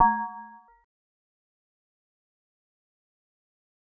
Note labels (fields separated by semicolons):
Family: mallet percussion; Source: synthesizer; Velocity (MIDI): 50; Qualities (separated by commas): fast decay, multiphonic, percussive